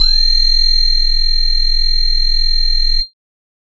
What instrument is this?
synthesizer bass